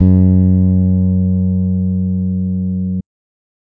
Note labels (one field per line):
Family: bass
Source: electronic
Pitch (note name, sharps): F#2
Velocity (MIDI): 75